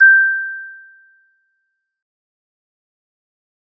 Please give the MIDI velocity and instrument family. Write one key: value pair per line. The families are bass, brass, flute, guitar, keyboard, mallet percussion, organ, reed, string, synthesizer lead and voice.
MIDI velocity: 50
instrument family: mallet percussion